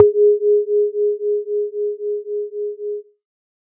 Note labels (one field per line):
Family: synthesizer lead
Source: synthesizer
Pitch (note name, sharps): G#4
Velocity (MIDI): 75